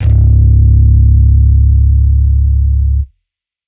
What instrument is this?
electronic bass